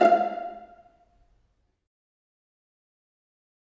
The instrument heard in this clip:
acoustic string instrument